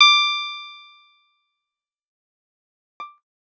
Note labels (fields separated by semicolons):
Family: guitar; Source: electronic; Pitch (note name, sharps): D6; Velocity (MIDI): 75; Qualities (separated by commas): bright, fast decay